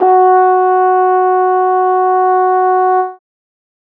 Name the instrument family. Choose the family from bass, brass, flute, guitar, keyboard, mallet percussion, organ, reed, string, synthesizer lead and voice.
brass